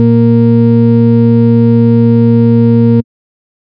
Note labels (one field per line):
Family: bass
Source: synthesizer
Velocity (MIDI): 100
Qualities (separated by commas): dark, distorted